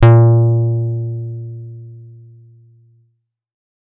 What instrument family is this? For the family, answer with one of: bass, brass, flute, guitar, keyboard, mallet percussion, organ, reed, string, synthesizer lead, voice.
guitar